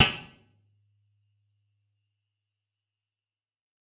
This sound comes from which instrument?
electronic guitar